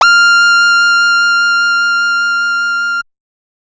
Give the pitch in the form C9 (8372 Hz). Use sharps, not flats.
F6 (1397 Hz)